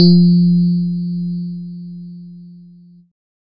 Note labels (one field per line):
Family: keyboard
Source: electronic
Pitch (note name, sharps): F3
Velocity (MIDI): 100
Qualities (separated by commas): distorted